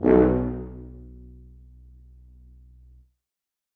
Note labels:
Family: brass; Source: acoustic; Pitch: B1; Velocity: 127; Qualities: reverb

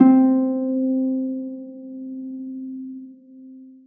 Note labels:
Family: string; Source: acoustic; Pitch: C4; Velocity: 75; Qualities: long release, reverb

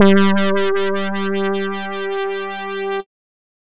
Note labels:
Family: bass; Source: synthesizer; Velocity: 127; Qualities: distorted

